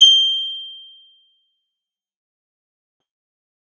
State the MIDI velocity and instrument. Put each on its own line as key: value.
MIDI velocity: 127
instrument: acoustic guitar